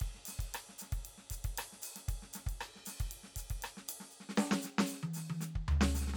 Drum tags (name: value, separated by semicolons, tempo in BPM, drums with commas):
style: jazz-funk; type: beat; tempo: 116 BPM; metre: 4/4; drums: ride, hi-hat pedal, snare, cross-stick, high tom, floor tom, kick